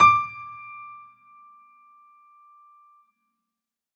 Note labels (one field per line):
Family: keyboard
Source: acoustic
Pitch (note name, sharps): D6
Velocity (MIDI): 127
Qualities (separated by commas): percussive, reverb